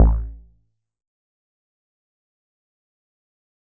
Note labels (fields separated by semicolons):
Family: bass; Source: synthesizer; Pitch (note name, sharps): A1; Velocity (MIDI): 127; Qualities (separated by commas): dark, fast decay, percussive